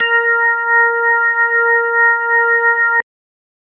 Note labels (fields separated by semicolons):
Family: organ; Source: electronic; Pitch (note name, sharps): A#4; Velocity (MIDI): 25